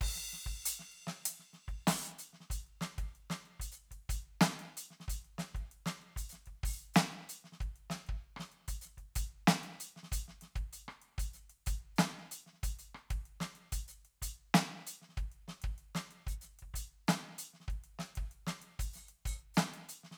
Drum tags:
funk, beat, 95 BPM, 4/4, crash, closed hi-hat, open hi-hat, hi-hat pedal, snare, cross-stick, kick

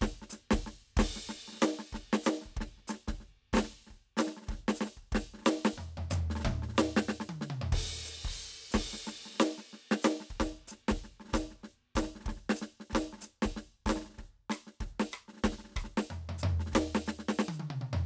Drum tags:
New Orleans funk, beat, 93 BPM, 4/4, crash, ride, hi-hat pedal, snare, cross-stick, high tom, mid tom, floor tom, kick

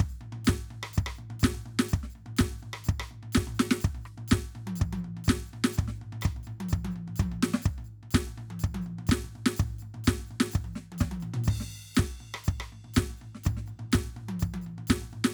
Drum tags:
prog rock, beat, 125 BPM, 4/4, crash, percussion, snare, cross-stick, high tom, floor tom, kick

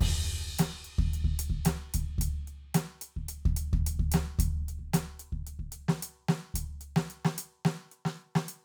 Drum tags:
hip-hop, beat, 110 BPM, 4/4, crash, closed hi-hat, snare, kick

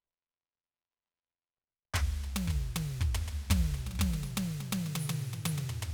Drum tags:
rock, beat, 120 BPM, 4/4, hi-hat pedal, percussion, high tom, mid tom, floor tom, kick

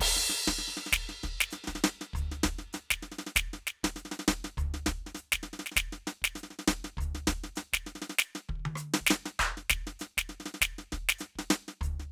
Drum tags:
New Orleans second line, beat, 99 BPM, 4/4, crash, hi-hat pedal, percussion, snare, cross-stick, high tom, floor tom, kick

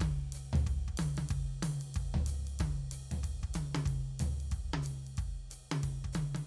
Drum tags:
swing, beat, 185 BPM, 4/4, ride, hi-hat pedal, high tom, floor tom, kick

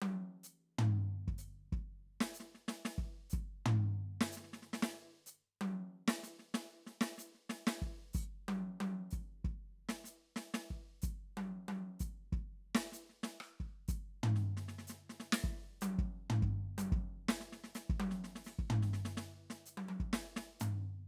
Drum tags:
jazz, beat, 125 BPM, 4/4, closed hi-hat, hi-hat pedal, snare, cross-stick, high tom, floor tom, kick

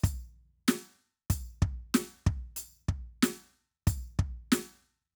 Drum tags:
rock, beat, 94 BPM, 4/4, percussion, snare, kick

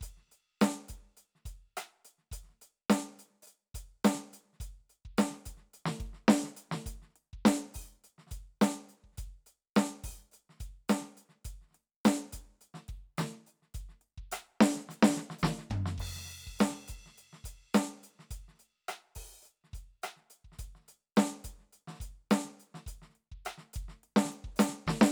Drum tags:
rock, beat, 105 BPM, 4/4, crash, closed hi-hat, open hi-hat, hi-hat pedal, snare, cross-stick, mid tom, kick

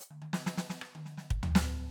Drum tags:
fast funk, fill, 125 BPM, 4/4, hi-hat pedal, snare, cross-stick, high tom, floor tom, kick

